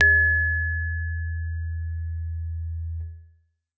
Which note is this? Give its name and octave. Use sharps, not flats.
E2